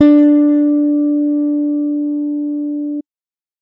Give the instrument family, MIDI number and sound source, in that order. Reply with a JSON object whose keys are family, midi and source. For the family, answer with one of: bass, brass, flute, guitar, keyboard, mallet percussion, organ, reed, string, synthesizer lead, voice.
{"family": "bass", "midi": 62, "source": "electronic"}